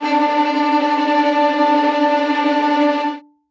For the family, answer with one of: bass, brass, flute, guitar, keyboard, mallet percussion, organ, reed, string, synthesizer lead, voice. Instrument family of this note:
string